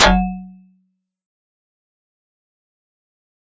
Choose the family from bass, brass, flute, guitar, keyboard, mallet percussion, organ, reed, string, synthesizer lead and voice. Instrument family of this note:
mallet percussion